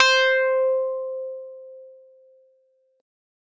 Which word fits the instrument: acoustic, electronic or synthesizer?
electronic